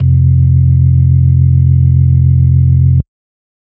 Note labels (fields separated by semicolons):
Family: organ; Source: electronic; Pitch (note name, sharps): F1; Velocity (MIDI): 127; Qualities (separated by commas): dark, distorted